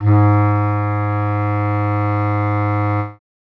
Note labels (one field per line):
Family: reed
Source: acoustic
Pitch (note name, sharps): G#2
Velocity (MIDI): 100